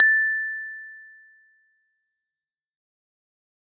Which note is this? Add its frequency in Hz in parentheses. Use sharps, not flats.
A6 (1760 Hz)